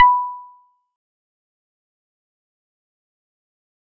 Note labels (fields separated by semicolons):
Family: mallet percussion; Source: acoustic; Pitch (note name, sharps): B5; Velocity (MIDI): 25; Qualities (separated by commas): fast decay, percussive